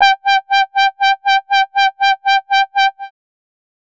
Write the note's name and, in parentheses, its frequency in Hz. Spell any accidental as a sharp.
G5 (784 Hz)